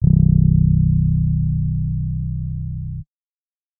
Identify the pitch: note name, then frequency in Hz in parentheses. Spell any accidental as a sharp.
B0 (30.87 Hz)